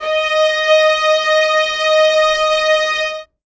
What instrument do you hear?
acoustic string instrument